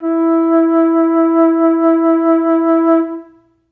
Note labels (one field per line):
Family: flute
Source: acoustic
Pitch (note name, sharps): E4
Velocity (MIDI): 50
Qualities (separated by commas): reverb